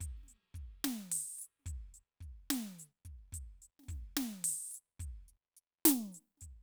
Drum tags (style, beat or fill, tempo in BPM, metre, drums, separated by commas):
blues shuffle, beat, 72 BPM, 4/4, closed hi-hat, open hi-hat, hi-hat pedal, snare, kick